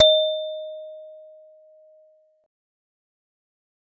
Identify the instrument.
acoustic mallet percussion instrument